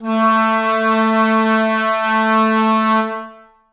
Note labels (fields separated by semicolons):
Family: reed; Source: acoustic; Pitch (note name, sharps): A3; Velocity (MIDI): 127; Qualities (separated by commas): long release, reverb